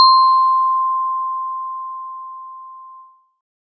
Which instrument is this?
acoustic mallet percussion instrument